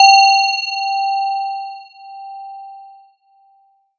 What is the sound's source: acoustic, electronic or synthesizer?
electronic